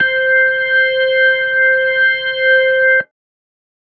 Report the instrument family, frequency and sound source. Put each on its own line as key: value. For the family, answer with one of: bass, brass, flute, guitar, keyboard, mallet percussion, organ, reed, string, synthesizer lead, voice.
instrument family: organ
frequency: 523.3 Hz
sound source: electronic